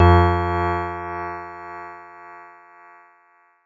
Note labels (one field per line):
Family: keyboard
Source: electronic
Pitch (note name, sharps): F2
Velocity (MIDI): 100